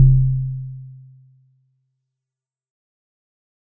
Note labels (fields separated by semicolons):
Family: mallet percussion; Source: acoustic; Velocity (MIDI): 100; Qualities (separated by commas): fast decay